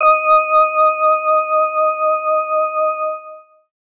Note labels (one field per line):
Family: organ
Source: electronic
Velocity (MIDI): 75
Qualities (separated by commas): distorted